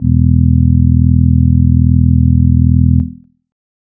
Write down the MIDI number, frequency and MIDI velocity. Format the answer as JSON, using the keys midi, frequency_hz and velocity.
{"midi": 28, "frequency_hz": 41.2, "velocity": 127}